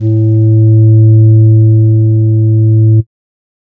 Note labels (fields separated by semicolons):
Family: flute; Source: synthesizer; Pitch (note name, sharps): A2; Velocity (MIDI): 50; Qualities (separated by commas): dark